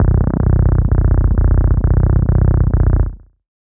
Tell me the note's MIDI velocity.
127